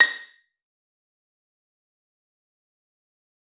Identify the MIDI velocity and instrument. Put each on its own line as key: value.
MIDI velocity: 127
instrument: acoustic string instrument